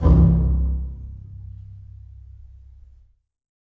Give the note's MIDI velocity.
127